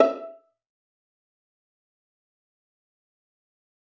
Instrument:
acoustic string instrument